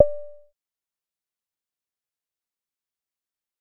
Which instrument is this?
synthesizer bass